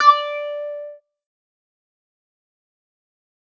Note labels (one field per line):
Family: bass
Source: synthesizer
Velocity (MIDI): 25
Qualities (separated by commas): distorted, fast decay